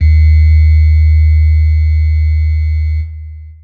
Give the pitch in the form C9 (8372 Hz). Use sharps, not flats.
D#2 (77.78 Hz)